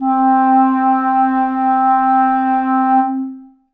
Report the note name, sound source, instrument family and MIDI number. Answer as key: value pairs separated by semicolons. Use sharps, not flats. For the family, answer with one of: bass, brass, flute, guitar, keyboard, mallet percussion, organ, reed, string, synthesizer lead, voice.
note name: C4; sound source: acoustic; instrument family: reed; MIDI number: 60